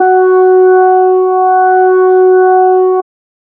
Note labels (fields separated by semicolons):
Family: organ; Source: electronic; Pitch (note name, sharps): F#4; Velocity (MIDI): 50